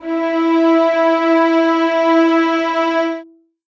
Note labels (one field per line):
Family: string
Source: acoustic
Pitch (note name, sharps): E4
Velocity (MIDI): 50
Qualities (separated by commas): reverb